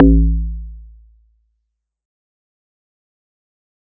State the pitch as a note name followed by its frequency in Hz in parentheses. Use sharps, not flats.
A1 (55 Hz)